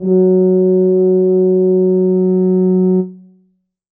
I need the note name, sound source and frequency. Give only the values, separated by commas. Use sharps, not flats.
F#3, acoustic, 185 Hz